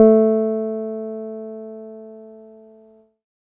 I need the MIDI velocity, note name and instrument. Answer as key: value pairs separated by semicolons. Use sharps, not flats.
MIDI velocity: 50; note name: A3; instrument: electronic keyboard